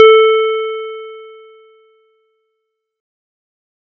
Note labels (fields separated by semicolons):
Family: keyboard; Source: electronic; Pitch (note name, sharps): A4; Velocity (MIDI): 127; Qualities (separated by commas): distorted